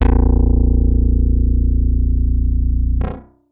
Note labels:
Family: guitar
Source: electronic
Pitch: A#0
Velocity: 127

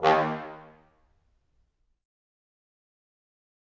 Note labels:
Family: brass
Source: acoustic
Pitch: D#2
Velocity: 100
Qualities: fast decay, percussive, reverb

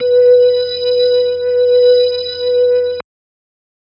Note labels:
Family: organ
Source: electronic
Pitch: B4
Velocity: 75

